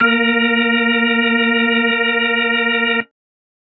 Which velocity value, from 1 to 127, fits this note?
100